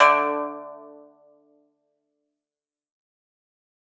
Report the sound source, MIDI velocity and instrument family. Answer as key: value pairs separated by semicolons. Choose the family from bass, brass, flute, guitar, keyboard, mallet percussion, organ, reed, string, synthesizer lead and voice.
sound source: acoustic; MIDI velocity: 25; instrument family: guitar